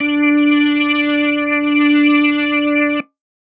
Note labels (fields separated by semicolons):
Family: organ; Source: electronic; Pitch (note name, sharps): D4; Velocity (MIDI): 127; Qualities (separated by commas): distorted